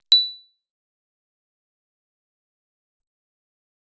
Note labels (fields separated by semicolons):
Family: bass; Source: synthesizer; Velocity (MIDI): 50; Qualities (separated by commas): bright, fast decay, percussive